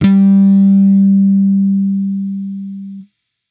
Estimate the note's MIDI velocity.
25